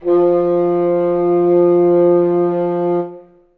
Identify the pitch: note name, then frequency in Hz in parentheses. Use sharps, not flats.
F3 (174.6 Hz)